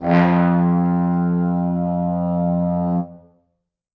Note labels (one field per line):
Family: brass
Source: acoustic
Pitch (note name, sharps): F2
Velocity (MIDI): 127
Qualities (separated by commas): bright, reverb